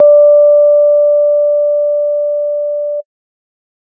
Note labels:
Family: organ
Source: electronic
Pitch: D5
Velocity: 100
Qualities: dark

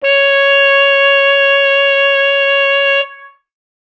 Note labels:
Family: reed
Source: acoustic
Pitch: C#5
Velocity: 75

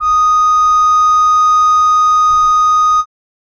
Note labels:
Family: reed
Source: acoustic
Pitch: D#6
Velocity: 25

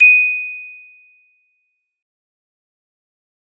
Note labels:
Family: mallet percussion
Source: acoustic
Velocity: 50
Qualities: bright, fast decay

